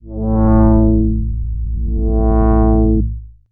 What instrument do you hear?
synthesizer bass